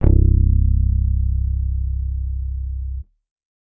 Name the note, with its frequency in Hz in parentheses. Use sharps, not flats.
C1 (32.7 Hz)